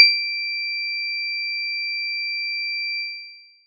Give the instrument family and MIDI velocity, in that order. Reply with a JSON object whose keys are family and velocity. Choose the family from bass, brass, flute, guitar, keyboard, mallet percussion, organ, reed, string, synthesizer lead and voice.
{"family": "mallet percussion", "velocity": 50}